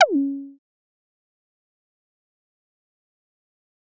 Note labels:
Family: bass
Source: synthesizer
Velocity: 75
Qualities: fast decay, percussive

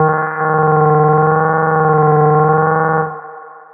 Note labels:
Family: bass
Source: synthesizer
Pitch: D#3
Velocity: 75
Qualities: long release, reverb

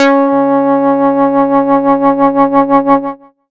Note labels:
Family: bass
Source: synthesizer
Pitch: C#4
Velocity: 127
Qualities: distorted

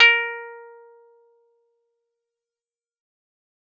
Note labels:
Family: guitar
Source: acoustic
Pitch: A#4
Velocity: 50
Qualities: fast decay, percussive

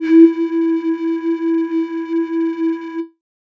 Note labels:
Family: flute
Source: synthesizer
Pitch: E4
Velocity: 25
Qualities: distorted

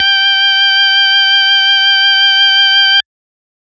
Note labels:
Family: organ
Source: electronic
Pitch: G5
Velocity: 127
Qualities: bright, distorted

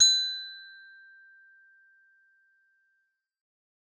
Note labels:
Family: bass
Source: synthesizer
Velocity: 75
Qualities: percussive

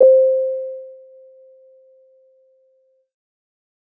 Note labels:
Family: keyboard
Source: electronic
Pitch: C5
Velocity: 100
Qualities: dark

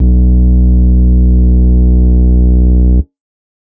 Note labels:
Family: organ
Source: electronic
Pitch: B1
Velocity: 75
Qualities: distorted

